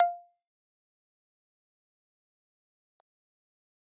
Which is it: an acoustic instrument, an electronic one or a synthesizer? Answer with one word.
electronic